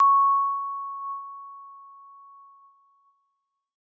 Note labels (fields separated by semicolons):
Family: keyboard; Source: electronic; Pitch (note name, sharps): C#6; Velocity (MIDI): 75; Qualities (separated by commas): bright